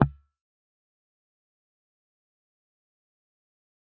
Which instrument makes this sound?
electronic guitar